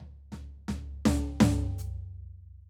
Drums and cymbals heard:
hi-hat pedal, snare and floor tom